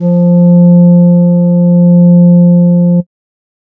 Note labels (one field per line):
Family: flute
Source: synthesizer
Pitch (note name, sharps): F3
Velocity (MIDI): 75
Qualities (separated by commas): dark